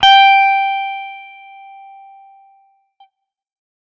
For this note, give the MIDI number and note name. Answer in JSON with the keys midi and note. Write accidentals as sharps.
{"midi": 79, "note": "G5"}